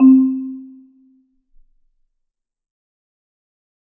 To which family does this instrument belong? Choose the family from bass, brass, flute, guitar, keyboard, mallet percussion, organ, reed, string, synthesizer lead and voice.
mallet percussion